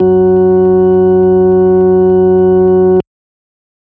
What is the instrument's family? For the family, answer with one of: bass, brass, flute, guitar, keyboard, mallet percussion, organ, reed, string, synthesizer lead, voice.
organ